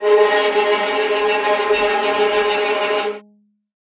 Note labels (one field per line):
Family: string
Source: acoustic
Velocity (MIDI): 25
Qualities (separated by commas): non-linear envelope, reverb